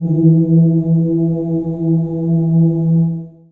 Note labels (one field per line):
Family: voice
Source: acoustic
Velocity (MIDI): 100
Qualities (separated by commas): dark, reverb